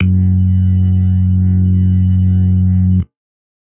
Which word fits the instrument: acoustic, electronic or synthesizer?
electronic